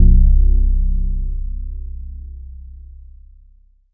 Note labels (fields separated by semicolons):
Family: mallet percussion; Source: electronic; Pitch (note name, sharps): C1; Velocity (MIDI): 50; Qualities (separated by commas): long release